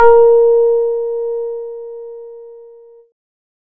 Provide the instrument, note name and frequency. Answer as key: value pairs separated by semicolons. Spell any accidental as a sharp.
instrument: electronic keyboard; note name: A#4; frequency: 466.2 Hz